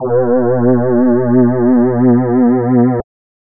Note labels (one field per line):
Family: voice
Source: synthesizer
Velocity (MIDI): 100